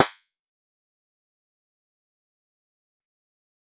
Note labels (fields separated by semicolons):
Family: guitar; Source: synthesizer; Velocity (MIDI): 50; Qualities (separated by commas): fast decay, percussive